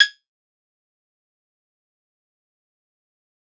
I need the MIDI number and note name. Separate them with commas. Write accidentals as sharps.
92, G#6